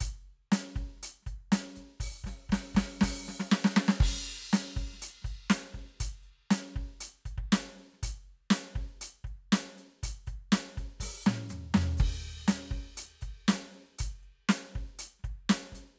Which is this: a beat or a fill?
beat